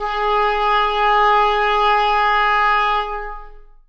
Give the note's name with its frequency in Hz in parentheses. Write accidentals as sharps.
G#4 (415.3 Hz)